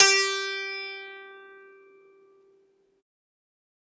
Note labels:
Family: guitar; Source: acoustic; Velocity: 75; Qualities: bright, multiphonic, reverb

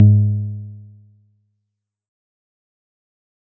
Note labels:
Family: guitar; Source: synthesizer; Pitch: G#2; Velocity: 100; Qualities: dark, fast decay

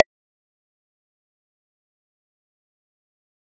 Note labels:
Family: mallet percussion; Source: electronic; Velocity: 100; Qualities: fast decay, percussive

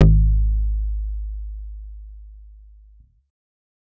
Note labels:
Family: bass; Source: synthesizer; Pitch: G#1; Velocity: 127; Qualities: dark

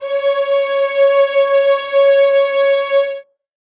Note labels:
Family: string; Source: acoustic; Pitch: C#5; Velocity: 25; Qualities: reverb

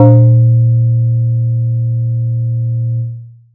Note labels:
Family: mallet percussion; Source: acoustic; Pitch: A#2; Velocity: 127

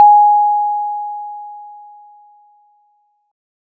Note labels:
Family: mallet percussion; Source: acoustic; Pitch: G#5; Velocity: 25

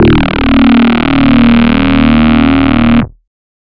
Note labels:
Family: bass; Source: synthesizer; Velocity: 100; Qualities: bright, distorted

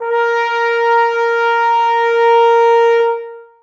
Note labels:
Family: brass; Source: acoustic; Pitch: A#4; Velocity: 100; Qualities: long release, reverb

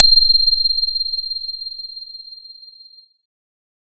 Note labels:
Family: keyboard; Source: electronic; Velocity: 127; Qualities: bright

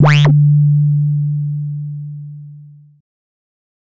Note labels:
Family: bass; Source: synthesizer; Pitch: D3; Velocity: 100; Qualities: distorted

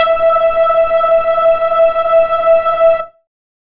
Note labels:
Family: bass; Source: synthesizer; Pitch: E5; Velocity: 75

